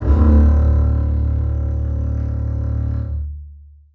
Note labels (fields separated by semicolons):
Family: string; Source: acoustic; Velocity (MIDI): 127; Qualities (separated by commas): long release, reverb